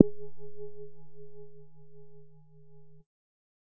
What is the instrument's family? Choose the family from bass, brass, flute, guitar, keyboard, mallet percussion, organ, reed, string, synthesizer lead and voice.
bass